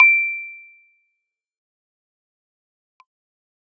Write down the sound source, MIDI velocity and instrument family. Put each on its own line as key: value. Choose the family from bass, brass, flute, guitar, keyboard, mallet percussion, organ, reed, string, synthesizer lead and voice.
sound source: electronic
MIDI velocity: 50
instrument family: keyboard